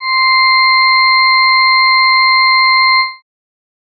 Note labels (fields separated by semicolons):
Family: organ; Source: electronic; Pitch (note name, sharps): C6; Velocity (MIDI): 127